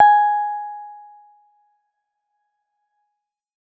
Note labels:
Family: keyboard; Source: electronic; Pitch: G#5; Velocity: 50

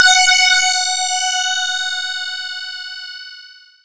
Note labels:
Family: mallet percussion; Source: electronic; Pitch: F#5; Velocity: 127; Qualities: bright, distorted, long release, non-linear envelope

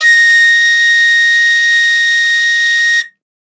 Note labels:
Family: flute; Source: acoustic; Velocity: 127; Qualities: bright

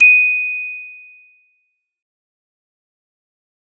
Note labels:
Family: mallet percussion; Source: acoustic; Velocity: 100; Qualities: bright, fast decay

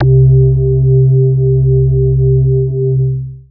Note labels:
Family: bass; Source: synthesizer; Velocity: 50; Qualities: distorted, long release, multiphonic

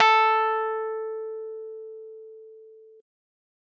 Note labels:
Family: keyboard; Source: electronic; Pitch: A4; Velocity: 127; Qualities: distorted

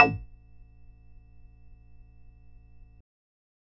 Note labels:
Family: bass; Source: synthesizer; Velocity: 25; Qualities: distorted, percussive

